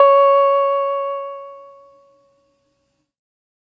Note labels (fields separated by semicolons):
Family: keyboard; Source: electronic; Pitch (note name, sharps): C#5; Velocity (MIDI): 127